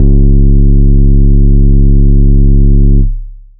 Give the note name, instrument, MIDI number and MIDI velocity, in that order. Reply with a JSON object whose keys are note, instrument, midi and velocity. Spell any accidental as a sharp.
{"note": "C#1", "instrument": "synthesizer bass", "midi": 25, "velocity": 127}